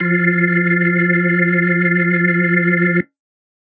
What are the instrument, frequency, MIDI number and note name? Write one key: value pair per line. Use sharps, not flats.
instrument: electronic organ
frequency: 174.6 Hz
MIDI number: 53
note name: F3